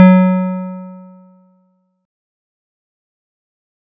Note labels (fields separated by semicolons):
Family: keyboard; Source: electronic; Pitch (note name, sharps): F#3; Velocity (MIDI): 25; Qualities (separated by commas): fast decay